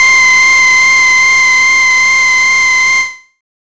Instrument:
synthesizer bass